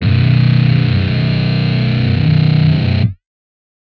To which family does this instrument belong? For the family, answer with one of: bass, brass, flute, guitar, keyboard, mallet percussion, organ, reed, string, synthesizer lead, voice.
guitar